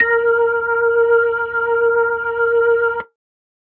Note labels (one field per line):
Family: organ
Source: electronic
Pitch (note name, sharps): A#4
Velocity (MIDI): 100